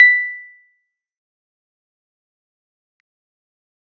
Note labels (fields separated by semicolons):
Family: keyboard; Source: electronic; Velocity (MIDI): 100; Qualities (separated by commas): fast decay, percussive